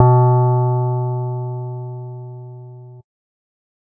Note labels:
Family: bass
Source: synthesizer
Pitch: B2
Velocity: 25

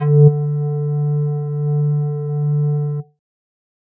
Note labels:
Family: flute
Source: synthesizer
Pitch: D3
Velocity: 25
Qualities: distorted

